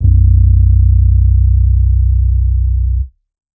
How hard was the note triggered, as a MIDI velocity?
100